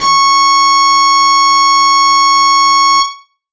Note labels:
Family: guitar; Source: electronic; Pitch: C#6; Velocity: 25; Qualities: distorted

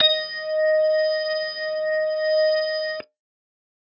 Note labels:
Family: organ; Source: electronic; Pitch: D#5; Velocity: 127

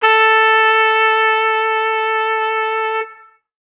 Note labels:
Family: brass; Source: acoustic; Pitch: A4; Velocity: 75; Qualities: distorted

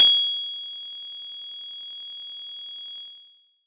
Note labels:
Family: mallet percussion; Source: acoustic; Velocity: 100; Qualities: bright, distorted

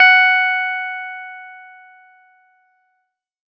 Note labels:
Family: keyboard; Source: electronic; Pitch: F#5; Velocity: 25

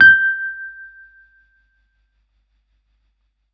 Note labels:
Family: keyboard; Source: electronic; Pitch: G6; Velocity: 127

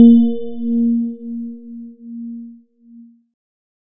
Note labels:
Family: keyboard; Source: electronic; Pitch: A#3; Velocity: 50

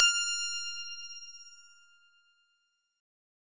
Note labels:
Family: synthesizer lead; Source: synthesizer; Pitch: F6; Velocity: 127; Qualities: bright, distorted

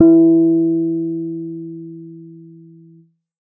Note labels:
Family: keyboard; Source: electronic; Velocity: 25

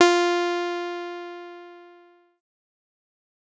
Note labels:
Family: bass; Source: synthesizer; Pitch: F4; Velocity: 100; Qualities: bright, distorted, fast decay

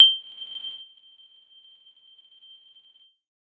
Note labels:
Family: mallet percussion; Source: electronic; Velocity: 75; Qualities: bright, non-linear envelope

